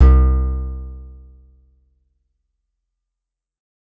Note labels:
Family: guitar; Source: acoustic; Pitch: C2; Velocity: 50

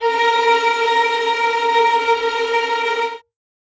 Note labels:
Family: string; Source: acoustic; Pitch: A#4; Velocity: 25; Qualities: bright, non-linear envelope, reverb

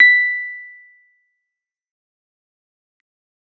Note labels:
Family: keyboard; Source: electronic; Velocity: 100; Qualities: fast decay, percussive

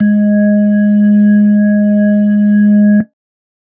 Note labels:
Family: keyboard; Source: electronic; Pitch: G#3; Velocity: 50

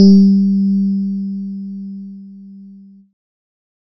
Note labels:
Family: keyboard; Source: electronic; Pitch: G3; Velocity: 75; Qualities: distorted

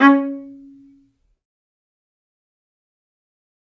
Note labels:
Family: string; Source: acoustic; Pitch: C#4; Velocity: 25; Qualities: fast decay, percussive, reverb

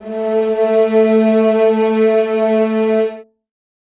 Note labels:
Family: string; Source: acoustic; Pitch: A3; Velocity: 50; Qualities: reverb

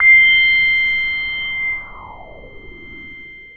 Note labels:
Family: synthesizer lead; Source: synthesizer; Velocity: 127; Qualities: long release

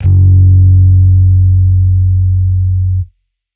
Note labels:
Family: bass; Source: electronic; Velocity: 50; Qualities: distorted

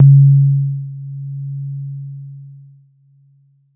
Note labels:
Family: keyboard; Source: electronic; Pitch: C#3; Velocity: 75; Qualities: dark

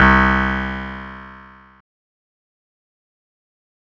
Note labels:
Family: guitar; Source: electronic; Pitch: C2; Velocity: 127; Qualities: bright, distorted, fast decay

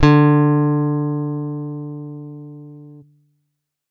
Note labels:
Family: guitar; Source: electronic; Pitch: D3; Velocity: 75

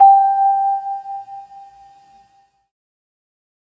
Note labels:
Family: keyboard; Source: electronic; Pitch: G5; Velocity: 50

